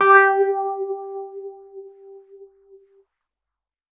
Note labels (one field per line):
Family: keyboard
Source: electronic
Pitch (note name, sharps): G4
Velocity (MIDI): 100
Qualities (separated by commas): non-linear envelope